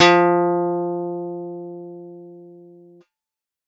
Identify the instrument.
synthesizer guitar